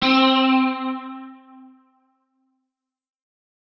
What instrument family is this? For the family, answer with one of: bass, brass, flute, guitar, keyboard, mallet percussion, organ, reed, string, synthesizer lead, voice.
guitar